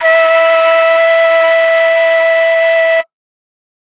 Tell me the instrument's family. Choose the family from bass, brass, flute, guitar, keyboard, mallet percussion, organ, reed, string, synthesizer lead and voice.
flute